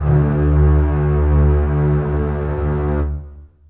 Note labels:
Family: string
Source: acoustic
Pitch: D2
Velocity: 127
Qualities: long release, reverb

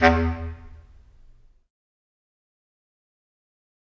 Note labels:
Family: reed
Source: acoustic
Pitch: E2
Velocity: 50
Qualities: fast decay, reverb

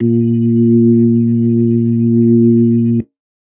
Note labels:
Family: organ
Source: electronic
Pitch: A#2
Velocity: 25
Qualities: dark

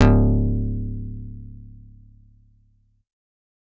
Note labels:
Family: bass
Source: synthesizer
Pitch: C#1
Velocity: 127

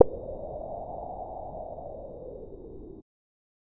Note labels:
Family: bass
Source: synthesizer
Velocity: 100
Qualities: distorted

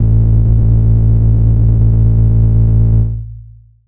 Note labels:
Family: keyboard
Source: electronic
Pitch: A1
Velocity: 50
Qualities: distorted, long release

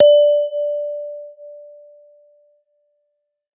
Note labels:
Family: mallet percussion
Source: acoustic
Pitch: D5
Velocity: 100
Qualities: non-linear envelope

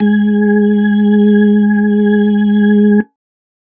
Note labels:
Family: organ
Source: electronic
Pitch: G#3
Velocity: 75

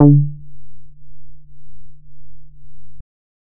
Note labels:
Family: bass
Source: synthesizer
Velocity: 75

